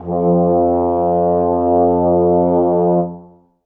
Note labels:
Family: brass; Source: acoustic; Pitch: F2; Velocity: 50; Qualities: dark, reverb

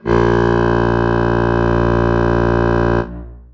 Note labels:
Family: reed; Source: acoustic; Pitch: A#1; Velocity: 127; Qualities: long release, reverb

